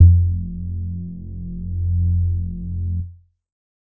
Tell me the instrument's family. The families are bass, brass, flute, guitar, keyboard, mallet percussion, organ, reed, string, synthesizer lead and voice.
keyboard